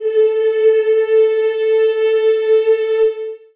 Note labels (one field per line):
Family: voice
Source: acoustic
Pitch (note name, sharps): A4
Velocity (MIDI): 75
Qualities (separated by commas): long release, reverb